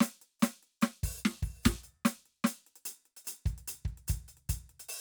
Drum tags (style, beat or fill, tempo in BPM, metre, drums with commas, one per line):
Motown
beat
148 BPM
4/4
closed hi-hat, open hi-hat, hi-hat pedal, snare, kick